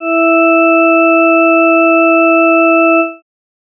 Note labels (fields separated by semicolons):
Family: organ; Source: electronic; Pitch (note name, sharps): E4; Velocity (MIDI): 50